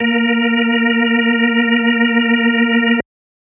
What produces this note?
electronic organ